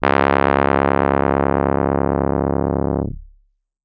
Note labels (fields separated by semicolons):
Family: keyboard; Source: electronic; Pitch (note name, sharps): C#1; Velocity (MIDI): 127; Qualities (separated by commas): distorted